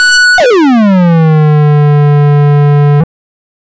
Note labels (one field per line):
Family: bass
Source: synthesizer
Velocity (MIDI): 127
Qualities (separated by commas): bright, distorted, non-linear envelope